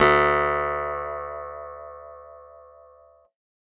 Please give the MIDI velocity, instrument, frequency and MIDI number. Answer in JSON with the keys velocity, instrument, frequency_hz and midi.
{"velocity": 25, "instrument": "acoustic guitar", "frequency_hz": 73.42, "midi": 38}